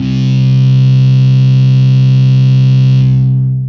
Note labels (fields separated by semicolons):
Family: guitar; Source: electronic; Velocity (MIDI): 100; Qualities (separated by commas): bright, distorted, long release